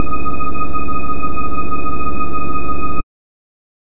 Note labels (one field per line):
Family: bass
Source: synthesizer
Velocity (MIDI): 50